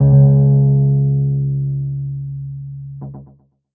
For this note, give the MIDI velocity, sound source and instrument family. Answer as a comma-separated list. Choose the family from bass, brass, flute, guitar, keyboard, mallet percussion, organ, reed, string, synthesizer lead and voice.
25, electronic, keyboard